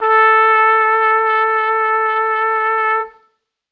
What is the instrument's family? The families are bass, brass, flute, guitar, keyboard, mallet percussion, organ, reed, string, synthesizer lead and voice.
brass